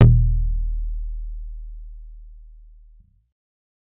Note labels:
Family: bass; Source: synthesizer; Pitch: D#1; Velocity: 127; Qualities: dark

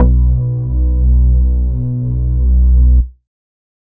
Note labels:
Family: bass; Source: synthesizer; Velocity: 25

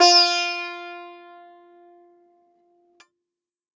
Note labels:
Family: guitar; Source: acoustic; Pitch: F4; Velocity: 50; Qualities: bright, multiphonic, reverb

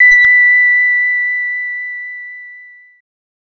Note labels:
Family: bass; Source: synthesizer; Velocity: 100; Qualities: distorted

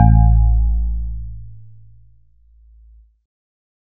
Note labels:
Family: keyboard; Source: electronic; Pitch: A1; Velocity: 127

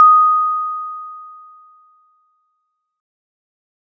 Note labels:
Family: mallet percussion; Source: acoustic; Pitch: D#6; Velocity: 50

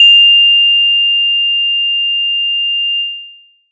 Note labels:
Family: mallet percussion; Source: acoustic; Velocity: 100; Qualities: bright, long release

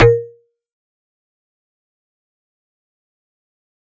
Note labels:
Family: mallet percussion; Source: electronic; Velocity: 100; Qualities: fast decay, percussive

